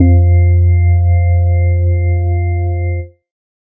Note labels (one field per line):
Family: organ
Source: electronic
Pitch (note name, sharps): F2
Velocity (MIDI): 50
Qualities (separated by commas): dark